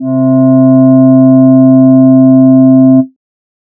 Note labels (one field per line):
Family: voice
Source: synthesizer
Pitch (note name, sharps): C3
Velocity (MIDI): 75